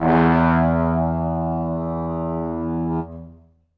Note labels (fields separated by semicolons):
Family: brass; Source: acoustic; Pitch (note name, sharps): E2; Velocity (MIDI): 50; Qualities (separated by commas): bright, reverb